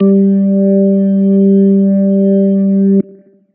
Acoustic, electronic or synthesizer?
electronic